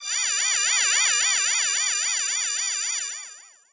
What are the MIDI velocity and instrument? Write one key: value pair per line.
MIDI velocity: 127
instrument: synthesizer voice